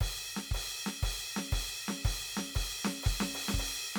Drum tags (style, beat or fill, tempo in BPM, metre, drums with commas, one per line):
rock
beat
120 BPM
4/4
crash, snare, kick